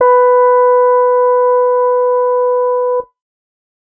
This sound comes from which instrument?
electronic guitar